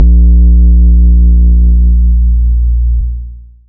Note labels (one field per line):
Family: bass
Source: synthesizer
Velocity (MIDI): 75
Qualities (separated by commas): long release, multiphonic